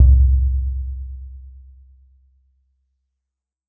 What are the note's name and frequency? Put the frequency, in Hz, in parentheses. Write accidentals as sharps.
C2 (65.41 Hz)